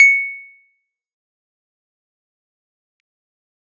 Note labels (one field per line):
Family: keyboard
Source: electronic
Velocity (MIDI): 127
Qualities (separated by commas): fast decay, percussive